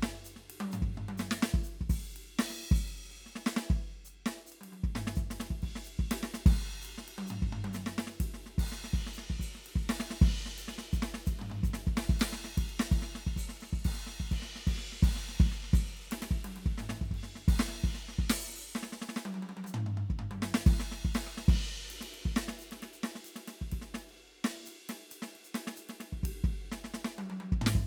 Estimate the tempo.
128 BPM